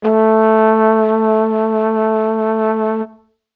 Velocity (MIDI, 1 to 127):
25